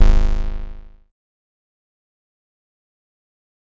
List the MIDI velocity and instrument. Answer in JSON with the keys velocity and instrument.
{"velocity": 50, "instrument": "synthesizer bass"}